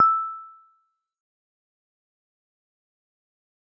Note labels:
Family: mallet percussion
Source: acoustic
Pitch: E6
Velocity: 75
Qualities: fast decay, percussive

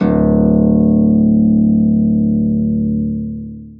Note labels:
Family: string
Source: acoustic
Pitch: D1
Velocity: 50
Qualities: long release, reverb

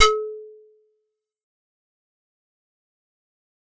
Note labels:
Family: keyboard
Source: acoustic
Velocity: 100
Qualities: fast decay, percussive

